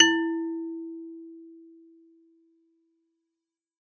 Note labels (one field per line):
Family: mallet percussion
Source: acoustic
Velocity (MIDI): 100